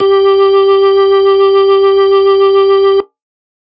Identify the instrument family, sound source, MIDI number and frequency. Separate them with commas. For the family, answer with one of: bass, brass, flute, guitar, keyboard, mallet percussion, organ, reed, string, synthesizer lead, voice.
organ, electronic, 67, 392 Hz